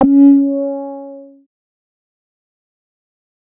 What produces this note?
synthesizer bass